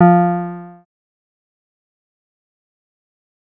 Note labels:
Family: synthesizer lead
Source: synthesizer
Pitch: F3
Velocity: 50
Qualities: distorted, fast decay

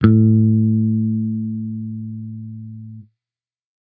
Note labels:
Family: bass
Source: electronic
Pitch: A2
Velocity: 127

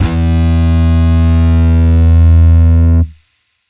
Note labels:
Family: bass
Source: electronic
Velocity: 50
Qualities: bright, distorted

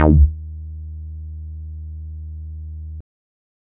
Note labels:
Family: bass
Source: synthesizer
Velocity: 25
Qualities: distorted

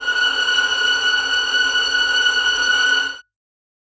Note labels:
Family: string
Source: acoustic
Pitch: F#6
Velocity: 25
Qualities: bright, non-linear envelope, reverb

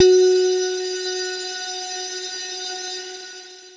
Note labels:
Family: guitar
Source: electronic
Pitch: F#4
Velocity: 75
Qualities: long release

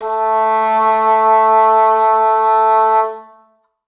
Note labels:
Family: reed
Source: acoustic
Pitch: A3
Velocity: 25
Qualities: reverb

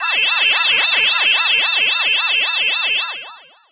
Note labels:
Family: voice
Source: synthesizer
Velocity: 75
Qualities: bright, distorted, long release

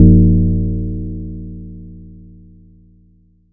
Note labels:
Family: mallet percussion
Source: acoustic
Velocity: 75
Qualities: multiphonic

